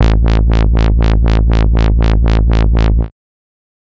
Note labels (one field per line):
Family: bass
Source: synthesizer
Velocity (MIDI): 100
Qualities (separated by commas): bright, distorted, tempo-synced